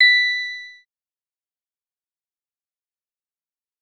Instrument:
synthesizer lead